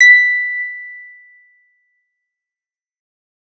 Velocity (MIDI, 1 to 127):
127